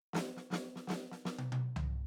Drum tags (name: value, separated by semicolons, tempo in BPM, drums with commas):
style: samba; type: fill; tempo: 116 BPM; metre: 4/4; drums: snare, high tom, floor tom